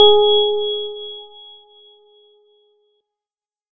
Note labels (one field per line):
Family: organ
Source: electronic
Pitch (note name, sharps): G#4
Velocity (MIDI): 25